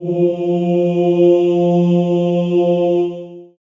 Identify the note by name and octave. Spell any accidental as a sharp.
F3